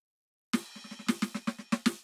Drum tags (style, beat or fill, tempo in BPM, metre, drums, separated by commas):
funk, fill, 112 BPM, 4/4, ride, snare